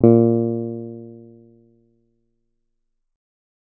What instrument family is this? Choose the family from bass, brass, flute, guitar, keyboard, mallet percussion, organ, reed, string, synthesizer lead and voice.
guitar